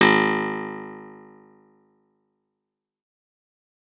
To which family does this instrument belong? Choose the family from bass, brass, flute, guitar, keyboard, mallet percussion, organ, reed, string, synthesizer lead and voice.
guitar